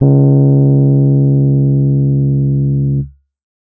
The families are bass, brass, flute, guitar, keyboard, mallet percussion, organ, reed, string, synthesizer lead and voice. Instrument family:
keyboard